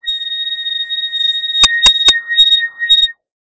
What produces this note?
synthesizer bass